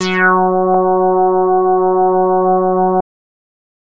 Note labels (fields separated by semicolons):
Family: bass; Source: synthesizer; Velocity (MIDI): 127; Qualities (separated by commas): distorted